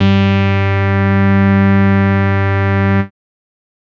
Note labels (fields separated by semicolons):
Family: bass; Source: synthesizer; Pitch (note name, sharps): G2; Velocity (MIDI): 75; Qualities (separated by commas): bright, distorted